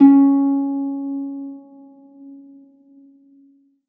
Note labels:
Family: string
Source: acoustic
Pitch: C#4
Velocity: 100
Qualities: reverb

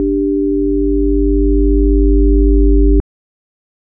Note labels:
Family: organ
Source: electronic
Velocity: 50

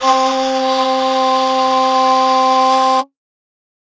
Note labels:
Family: flute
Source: acoustic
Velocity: 100

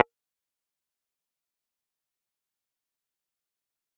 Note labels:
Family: bass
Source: synthesizer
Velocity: 127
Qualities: fast decay, percussive

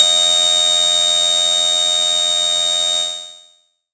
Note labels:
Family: bass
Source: synthesizer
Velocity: 127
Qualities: bright, distorted, long release

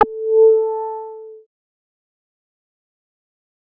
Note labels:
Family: bass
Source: synthesizer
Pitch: A4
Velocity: 100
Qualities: distorted, fast decay

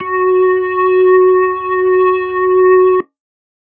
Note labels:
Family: organ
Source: electronic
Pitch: F#4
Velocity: 100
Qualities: distorted

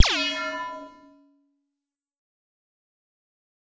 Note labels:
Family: bass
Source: synthesizer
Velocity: 127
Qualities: bright, distorted, fast decay

